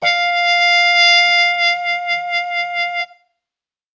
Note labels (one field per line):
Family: brass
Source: acoustic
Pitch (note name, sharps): F5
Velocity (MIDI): 25